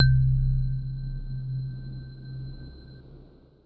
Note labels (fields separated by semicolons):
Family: keyboard; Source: electronic; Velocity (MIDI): 50; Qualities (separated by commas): dark